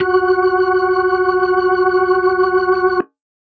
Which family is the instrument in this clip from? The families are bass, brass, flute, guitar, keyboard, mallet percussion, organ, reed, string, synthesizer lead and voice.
organ